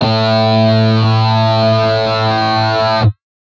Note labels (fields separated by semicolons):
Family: guitar; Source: electronic; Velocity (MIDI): 127; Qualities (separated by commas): bright, distorted